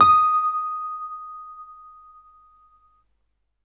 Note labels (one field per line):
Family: keyboard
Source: electronic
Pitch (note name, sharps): D#6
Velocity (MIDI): 100